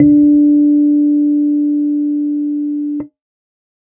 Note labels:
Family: keyboard; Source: electronic; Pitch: D4; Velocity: 25

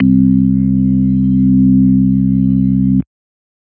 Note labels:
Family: organ; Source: electronic; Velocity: 50

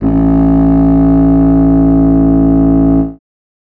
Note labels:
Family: reed; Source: acoustic; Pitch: A1; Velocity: 100

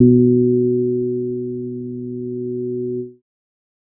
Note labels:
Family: bass; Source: synthesizer; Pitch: B2; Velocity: 50; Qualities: dark

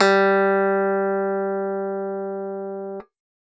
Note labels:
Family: keyboard; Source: electronic; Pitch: G3; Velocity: 100

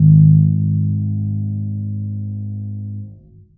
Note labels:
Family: keyboard; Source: acoustic; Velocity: 25; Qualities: dark, long release, reverb

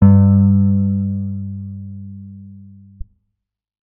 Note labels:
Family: guitar; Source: electronic; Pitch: G2; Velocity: 25; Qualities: reverb

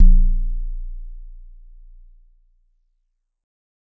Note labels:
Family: mallet percussion; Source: acoustic; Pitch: A#0; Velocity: 75; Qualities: dark

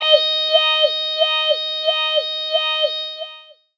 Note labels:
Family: voice; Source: synthesizer; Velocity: 25; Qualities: long release, non-linear envelope, tempo-synced

